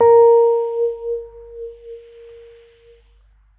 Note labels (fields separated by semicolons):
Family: keyboard; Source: electronic; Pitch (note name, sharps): A#4; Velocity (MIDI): 50